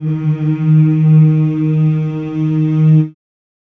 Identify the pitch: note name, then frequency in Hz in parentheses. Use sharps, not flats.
D#3 (155.6 Hz)